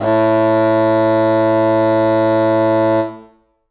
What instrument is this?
acoustic reed instrument